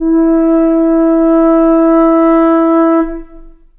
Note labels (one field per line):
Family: flute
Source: acoustic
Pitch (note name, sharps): E4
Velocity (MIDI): 25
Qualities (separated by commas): long release, reverb